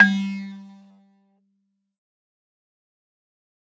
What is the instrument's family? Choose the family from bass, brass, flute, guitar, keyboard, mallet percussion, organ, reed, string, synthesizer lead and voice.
mallet percussion